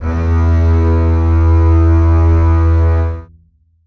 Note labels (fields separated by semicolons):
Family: string; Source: acoustic; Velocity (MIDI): 100; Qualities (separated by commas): reverb